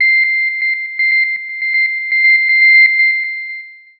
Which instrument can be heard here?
synthesizer lead